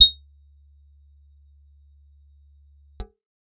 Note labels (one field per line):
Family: guitar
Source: acoustic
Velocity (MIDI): 127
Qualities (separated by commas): bright, percussive